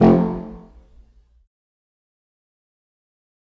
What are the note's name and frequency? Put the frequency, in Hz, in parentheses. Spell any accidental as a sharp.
F1 (43.65 Hz)